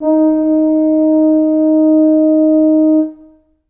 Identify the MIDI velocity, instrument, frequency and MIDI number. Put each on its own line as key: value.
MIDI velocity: 50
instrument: acoustic brass instrument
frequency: 311.1 Hz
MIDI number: 63